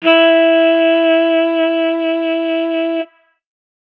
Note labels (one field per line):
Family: reed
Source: acoustic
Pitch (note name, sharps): E4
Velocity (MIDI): 50